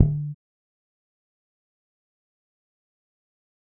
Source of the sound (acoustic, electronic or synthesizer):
electronic